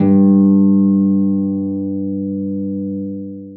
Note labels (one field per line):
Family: string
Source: acoustic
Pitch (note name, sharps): G2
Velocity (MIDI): 75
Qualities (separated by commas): long release, reverb